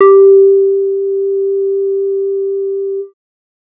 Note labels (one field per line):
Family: bass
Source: synthesizer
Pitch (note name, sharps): G4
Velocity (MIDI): 127